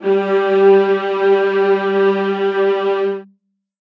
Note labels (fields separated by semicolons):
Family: string; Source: acoustic; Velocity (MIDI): 100; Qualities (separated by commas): reverb